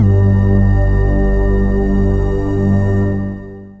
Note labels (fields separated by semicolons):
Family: synthesizer lead; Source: synthesizer; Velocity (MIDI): 75; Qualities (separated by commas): long release